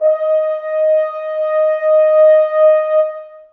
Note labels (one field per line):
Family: brass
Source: acoustic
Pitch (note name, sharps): D#5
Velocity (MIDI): 75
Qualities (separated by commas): long release, reverb